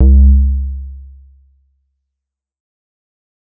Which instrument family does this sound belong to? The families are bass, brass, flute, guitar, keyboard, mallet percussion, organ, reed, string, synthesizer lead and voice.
bass